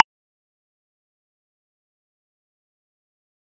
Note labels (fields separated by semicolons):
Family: mallet percussion; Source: electronic; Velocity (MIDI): 100; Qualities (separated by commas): fast decay, percussive